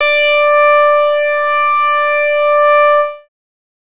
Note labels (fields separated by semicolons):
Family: bass; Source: synthesizer; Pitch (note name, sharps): D5; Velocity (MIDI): 100; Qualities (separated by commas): distorted